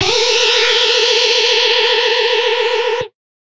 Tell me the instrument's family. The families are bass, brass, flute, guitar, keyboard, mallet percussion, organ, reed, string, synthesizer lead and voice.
guitar